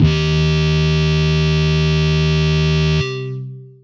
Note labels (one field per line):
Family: guitar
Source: electronic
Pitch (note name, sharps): D#2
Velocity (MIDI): 50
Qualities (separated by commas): bright, distorted, long release